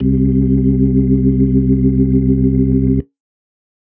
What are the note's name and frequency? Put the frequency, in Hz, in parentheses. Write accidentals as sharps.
C2 (65.41 Hz)